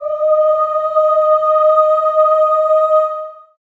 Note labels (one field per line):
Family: voice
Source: acoustic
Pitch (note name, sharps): D#5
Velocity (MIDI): 100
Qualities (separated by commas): long release, reverb